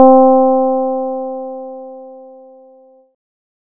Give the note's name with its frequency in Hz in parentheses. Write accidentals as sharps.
C4 (261.6 Hz)